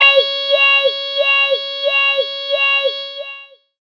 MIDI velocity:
100